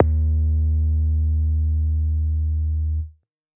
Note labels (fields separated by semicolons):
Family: bass; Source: synthesizer; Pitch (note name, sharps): D#2; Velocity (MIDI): 127; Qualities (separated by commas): dark, distorted